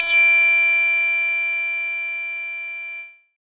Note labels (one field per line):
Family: bass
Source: synthesizer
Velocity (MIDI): 127